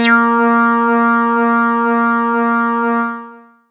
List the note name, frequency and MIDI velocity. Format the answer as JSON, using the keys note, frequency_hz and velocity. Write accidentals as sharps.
{"note": "A#3", "frequency_hz": 233.1, "velocity": 127}